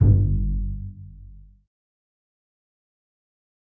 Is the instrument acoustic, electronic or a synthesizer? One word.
acoustic